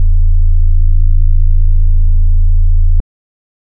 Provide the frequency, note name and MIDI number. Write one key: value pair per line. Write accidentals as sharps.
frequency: 27.5 Hz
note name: A0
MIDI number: 21